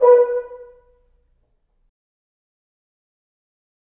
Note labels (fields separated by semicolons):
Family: brass; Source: acoustic; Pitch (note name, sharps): B4; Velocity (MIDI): 25; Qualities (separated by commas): fast decay, percussive, reverb